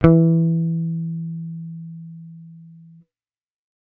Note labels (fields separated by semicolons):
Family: bass; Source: electronic; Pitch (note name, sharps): E3; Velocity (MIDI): 100